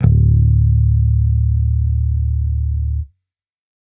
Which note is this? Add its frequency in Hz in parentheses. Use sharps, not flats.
D1 (36.71 Hz)